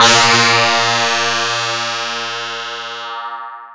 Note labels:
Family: mallet percussion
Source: electronic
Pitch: A#2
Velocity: 100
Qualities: bright, distorted, long release, non-linear envelope

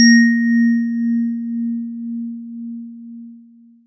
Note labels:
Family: mallet percussion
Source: acoustic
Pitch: A#3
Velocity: 75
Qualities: long release

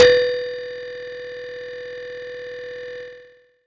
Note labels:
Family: mallet percussion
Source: acoustic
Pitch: B4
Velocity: 127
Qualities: distorted

